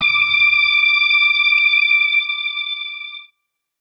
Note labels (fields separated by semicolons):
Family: guitar; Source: electronic; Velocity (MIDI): 75